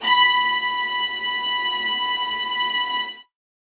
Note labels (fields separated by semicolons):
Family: string; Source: acoustic; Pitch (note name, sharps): B5; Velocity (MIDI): 127; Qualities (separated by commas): reverb